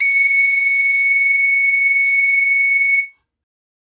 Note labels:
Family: reed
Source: acoustic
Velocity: 100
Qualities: reverb

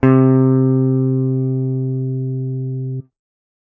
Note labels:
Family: guitar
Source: electronic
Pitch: C3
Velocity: 127

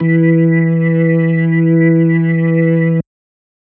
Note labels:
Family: organ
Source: electronic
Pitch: E3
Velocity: 75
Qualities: distorted

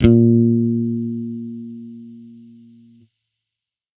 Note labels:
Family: bass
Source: electronic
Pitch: A#2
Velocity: 25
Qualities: distorted

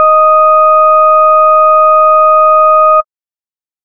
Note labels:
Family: bass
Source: synthesizer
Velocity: 25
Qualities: distorted

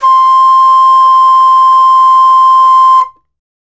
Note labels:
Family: flute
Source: acoustic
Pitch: C6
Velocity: 75

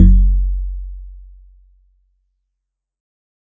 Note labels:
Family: guitar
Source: synthesizer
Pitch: F#1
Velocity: 50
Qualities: dark

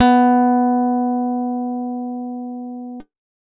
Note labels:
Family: guitar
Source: acoustic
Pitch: B3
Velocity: 75

